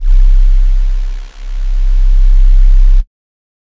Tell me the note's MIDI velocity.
100